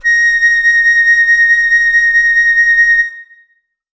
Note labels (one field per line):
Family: flute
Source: acoustic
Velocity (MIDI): 75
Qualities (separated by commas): reverb